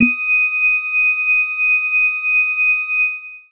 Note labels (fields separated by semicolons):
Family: organ; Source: electronic; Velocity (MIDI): 127; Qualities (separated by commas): reverb